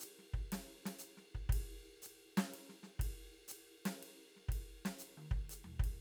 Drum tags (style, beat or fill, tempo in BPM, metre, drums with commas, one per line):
jazz
beat
120 BPM
3/4
ride, hi-hat pedal, snare, high tom, floor tom, kick